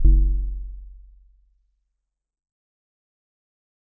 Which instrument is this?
acoustic mallet percussion instrument